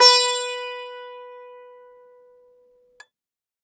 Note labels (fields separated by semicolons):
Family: guitar; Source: acoustic; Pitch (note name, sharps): B4; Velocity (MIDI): 25; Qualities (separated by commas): bright, multiphonic, reverb